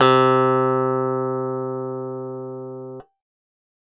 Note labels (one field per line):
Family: keyboard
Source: electronic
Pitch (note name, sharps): C3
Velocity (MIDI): 100